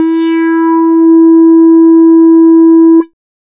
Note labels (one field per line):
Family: bass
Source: synthesizer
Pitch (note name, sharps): E4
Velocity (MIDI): 100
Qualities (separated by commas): dark, distorted